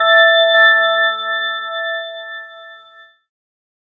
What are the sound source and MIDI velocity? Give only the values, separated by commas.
synthesizer, 25